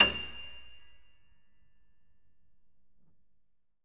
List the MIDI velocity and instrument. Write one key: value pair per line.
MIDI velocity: 127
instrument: acoustic keyboard